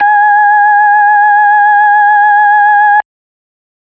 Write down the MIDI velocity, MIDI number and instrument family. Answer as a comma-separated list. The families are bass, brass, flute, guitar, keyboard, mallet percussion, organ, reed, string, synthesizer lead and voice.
50, 80, organ